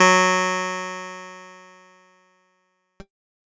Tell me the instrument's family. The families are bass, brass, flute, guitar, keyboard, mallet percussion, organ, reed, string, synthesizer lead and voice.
keyboard